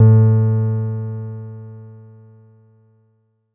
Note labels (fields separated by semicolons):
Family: keyboard; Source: electronic; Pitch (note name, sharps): A2; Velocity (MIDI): 25